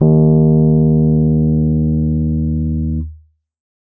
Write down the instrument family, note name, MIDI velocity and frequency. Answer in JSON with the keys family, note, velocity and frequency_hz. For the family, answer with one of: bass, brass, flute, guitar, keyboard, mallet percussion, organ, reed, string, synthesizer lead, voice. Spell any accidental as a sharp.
{"family": "keyboard", "note": "D#2", "velocity": 100, "frequency_hz": 77.78}